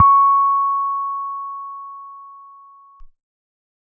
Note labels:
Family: keyboard; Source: electronic; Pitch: C#6; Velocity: 50

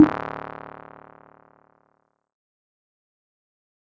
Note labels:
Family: keyboard; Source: electronic; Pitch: D1; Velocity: 127; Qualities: fast decay, percussive

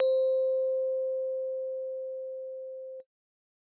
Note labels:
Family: keyboard; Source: acoustic; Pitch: C5; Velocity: 25

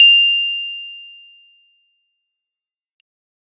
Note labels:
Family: keyboard; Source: electronic; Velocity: 100; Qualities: bright, fast decay

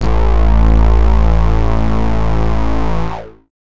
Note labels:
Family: bass; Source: synthesizer; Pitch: A1; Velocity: 75; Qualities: distorted

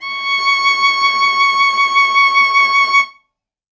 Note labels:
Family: string; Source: acoustic; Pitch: C#6; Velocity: 75; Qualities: reverb

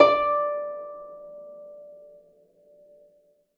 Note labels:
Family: string; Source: acoustic; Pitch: D5; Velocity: 100; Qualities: reverb

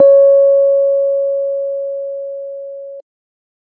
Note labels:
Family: keyboard; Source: electronic; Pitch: C#5; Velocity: 50; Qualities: dark

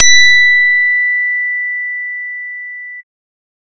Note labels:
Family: bass; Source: synthesizer; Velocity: 75

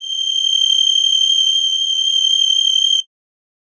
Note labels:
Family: reed; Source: acoustic; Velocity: 50; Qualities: bright

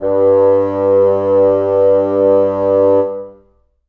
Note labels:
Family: reed; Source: acoustic; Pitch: G2; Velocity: 100; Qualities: reverb

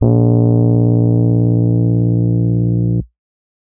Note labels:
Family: keyboard; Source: electronic; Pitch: A#1; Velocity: 100; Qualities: dark

